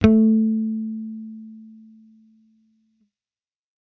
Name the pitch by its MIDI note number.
57